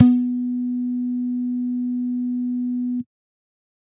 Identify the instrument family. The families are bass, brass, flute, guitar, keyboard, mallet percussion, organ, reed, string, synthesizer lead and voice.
bass